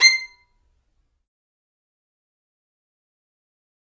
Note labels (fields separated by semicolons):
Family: string; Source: acoustic; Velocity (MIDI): 100; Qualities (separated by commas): fast decay, percussive, reverb